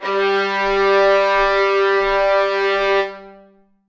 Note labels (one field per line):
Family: string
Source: acoustic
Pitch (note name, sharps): G3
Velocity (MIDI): 100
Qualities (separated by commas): reverb